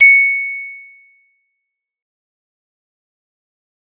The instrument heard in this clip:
acoustic mallet percussion instrument